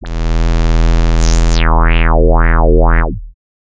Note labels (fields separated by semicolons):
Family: bass; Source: synthesizer; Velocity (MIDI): 127; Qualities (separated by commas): bright, distorted, non-linear envelope